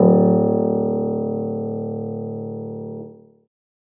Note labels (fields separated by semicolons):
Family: keyboard; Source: acoustic; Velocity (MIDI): 50; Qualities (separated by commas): reverb